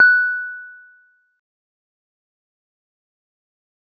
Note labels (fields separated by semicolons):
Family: guitar; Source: synthesizer; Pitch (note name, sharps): F#6; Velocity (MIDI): 75; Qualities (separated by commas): dark, fast decay